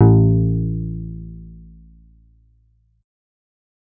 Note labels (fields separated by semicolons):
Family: bass; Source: synthesizer; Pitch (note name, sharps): A1; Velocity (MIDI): 50